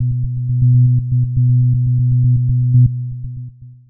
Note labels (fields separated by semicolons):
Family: synthesizer lead; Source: synthesizer; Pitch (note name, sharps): B2; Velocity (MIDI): 50; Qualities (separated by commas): dark, long release, tempo-synced